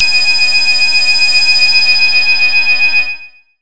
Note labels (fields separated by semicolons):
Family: bass; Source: synthesizer; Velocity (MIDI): 127; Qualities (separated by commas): bright, distorted